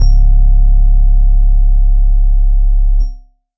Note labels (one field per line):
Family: keyboard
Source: electronic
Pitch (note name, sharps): C#1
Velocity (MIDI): 25